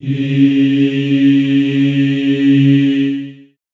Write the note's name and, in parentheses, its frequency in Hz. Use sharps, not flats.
C#3 (138.6 Hz)